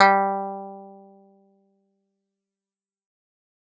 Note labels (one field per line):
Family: guitar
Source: acoustic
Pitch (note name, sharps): G3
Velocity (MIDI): 25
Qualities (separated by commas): fast decay, reverb